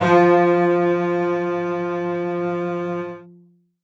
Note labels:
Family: string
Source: acoustic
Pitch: F3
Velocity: 127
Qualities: reverb

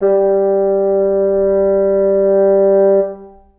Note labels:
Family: reed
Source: acoustic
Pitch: G3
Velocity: 25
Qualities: reverb

